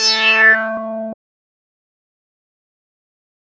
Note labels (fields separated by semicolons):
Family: bass; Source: synthesizer; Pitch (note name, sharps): A3; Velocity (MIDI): 25; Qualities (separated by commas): distorted, fast decay